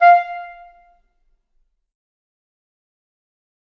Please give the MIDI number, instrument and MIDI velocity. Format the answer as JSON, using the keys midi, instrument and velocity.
{"midi": 77, "instrument": "acoustic reed instrument", "velocity": 100}